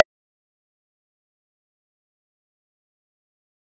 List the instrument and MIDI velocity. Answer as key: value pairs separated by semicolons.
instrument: acoustic mallet percussion instrument; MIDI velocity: 100